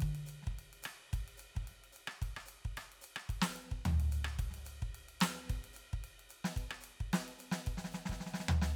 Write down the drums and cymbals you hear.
ride, hi-hat pedal, snare, cross-stick, floor tom and kick